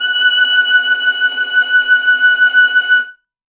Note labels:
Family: string; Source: acoustic; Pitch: F#6; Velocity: 100; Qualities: reverb

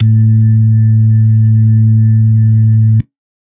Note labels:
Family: organ; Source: electronic; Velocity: 100; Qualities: dark

